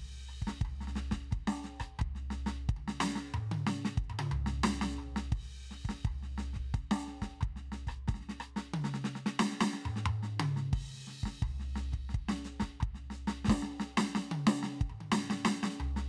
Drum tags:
samba, beat, 89 BPM, 4/4, crash, hi-hat pedal, snare, cross-stick, high tom, mid tom, floor tom, kick

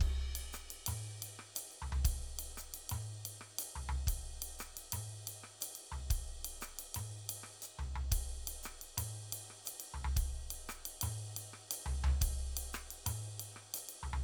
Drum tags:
Latin, beat, 118 BPM, 4/4, ride, ride bell, hi-hat pedal, cross-stick, mid tom, floor tom, kick

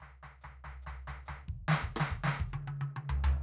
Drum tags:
half-time rock, fill, 140 BPM, 4/4, hi-hat pedal, snare, cross-stick, high tom, floor tom, kick

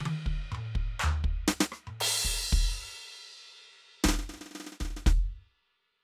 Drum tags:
rock, beat, 120 BPM, 4/4, crash, percussion, snare, cross-stick, high tom, mid tom, floor tom, kick

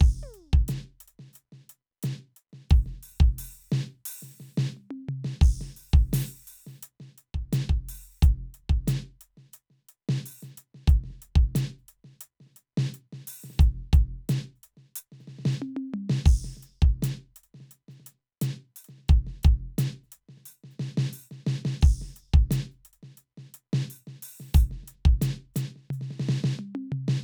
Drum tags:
rock, beat, 88 BPM, 4/4, crash, closed hi-hat, open hi-hat, hi-hat pedal, percussion, snare, high tom, mid tom, floor tom, kick

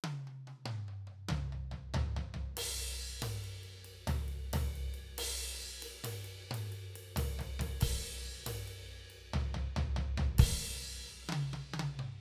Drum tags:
rock, beat, 92 BPM, 4/4, crash, ride, high tom, mid tom, floor tom, kick

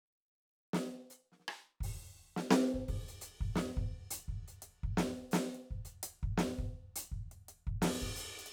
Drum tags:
New Orleans funk, beat, 84 BPM, 4/4, crash, closed hi-hat, open hi-hat, hi-hat pedal, snare, cross-stick, kick

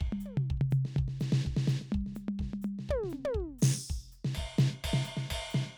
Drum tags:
calypso, beat, 124 BPM, 4/4, crash, ride, ride bell, hi-hat pedal, percussion, snare, high tom, mid tom, floor tom, kick

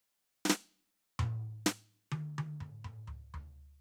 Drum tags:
indie rock, fill, 63 BPM, 4/4, snare, high tom, mid tom, floor tom

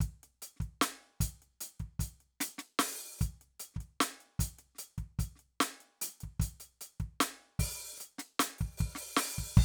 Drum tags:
hip-hop, beat, 75 BPM, 4/4, crash, closed hi-hat, open hi-hat, hi-hat pedal, snare, kick

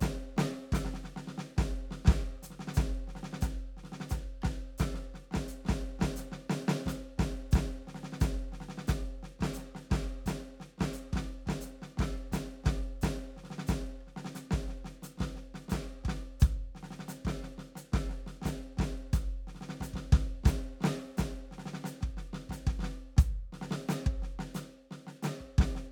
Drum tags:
march, beat, 176 BPM, 4/4, hi-hat pedal, snare, cross-stick, kick

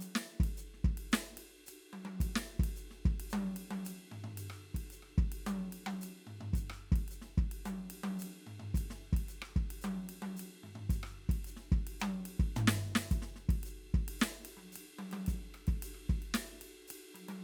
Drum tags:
Afro-Cuban rumba, beat, 110 BPM, 4/4, ride, hi-hat pedal, snare, cross-stick, high tom, floor tom, kick

